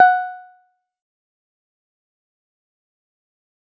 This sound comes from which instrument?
synthesizer guitar